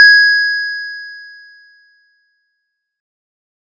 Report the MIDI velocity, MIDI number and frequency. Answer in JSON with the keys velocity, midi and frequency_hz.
{"velocity": 127, "midi": 92, "frequency_hz": 1661}